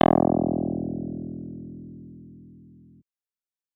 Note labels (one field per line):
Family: guitar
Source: electronic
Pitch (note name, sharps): E1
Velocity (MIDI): 127